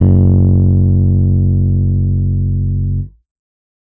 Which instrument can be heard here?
electronic keyboard